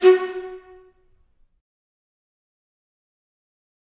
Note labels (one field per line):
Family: string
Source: acoustic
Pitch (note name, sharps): F#4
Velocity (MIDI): 100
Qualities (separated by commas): fast decay, percussive, reverb